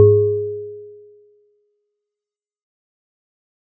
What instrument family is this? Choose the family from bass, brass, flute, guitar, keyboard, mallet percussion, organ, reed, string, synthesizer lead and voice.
mallet percussion